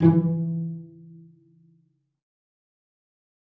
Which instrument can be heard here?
acoustic string instrument